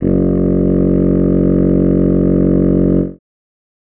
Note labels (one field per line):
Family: reed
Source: acoustic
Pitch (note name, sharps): F#1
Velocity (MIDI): 25